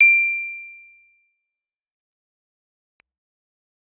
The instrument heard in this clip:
electronic keyboard